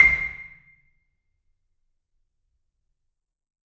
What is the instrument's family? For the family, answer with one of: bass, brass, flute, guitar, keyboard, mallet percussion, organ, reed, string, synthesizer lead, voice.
mallet percussion